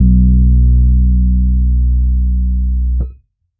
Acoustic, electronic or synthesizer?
electronic